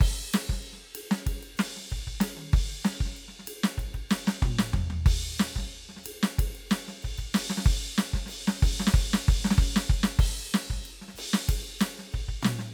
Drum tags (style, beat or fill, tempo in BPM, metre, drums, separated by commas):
Afrobeat, beat, 94 BPM, 4/4, crash, ride, ride bell, hi-hat pedal, snare, high tom, mid tom, floor tom, kick